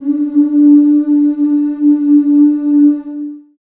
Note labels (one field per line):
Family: voice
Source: acoustic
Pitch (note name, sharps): D4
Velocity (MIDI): 127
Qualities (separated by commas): dark, long release, reverb